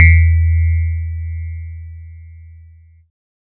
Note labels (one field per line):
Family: keyboard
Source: electronic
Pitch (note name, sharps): E2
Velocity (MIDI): 127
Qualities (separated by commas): bright, distorted